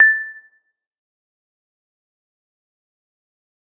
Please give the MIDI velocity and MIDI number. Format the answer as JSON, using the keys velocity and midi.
{"velocity": 50, "midi": 93}